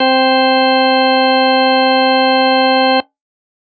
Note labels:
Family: organ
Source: electronic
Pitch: C4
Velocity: 127

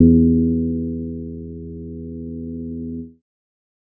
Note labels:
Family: bass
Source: synthesizer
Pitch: E2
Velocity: 25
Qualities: dark

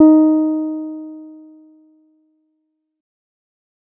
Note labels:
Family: bass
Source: synthesizer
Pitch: D#4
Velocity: 50

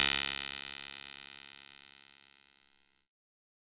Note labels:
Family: keyboard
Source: electronic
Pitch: C#2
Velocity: 25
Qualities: bright, distorted

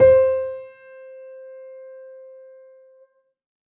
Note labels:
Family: keyboard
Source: acoustic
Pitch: C5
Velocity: 75

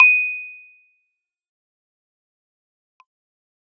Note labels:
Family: keyboard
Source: electronic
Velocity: 50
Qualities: bright, fast decay, percussive

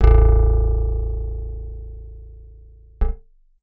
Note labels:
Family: guitar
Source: acoustic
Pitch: A0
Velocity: 127

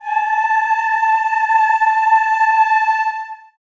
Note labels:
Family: voice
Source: acoustic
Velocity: 127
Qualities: long release, reverb

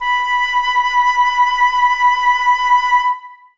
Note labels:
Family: flute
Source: acoustic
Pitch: B5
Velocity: 100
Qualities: reverb

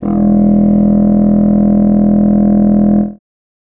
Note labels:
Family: reed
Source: acoustic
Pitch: E1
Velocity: 127

